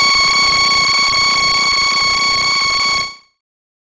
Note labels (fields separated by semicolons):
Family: bass; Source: synthesizer; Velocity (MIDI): 127; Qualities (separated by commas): bright, distorted, non-linear envelope